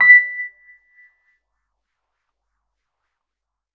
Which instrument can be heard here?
electronic keyboard